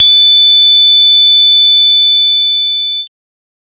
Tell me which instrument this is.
synthesizer bass